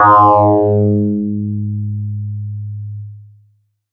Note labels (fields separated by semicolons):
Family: bass; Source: synthesizer; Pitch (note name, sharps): G#2; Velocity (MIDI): 127; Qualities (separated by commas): distorted